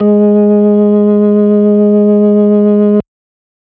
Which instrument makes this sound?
electronic organ